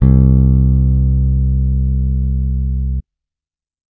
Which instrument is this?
electronic bass